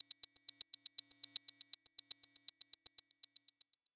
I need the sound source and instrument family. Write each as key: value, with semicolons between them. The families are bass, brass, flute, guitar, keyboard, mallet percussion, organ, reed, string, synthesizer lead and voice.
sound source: synthesizer; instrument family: synthesizer lead